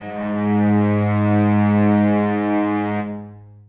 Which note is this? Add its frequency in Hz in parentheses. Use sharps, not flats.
G#2 (103.8 Hz)